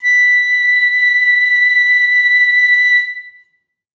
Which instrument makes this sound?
acoustic flute